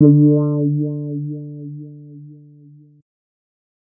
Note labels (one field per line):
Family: bass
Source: synthesizer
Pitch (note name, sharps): D3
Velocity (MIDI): 50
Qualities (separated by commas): dark, distorted